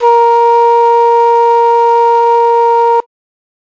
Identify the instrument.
acoustic flute